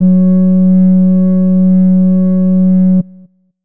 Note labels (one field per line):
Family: flute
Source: acoustic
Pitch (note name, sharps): F#3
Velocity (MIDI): 50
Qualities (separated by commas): dark